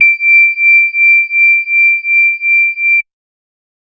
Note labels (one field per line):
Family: organ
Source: electronic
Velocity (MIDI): 50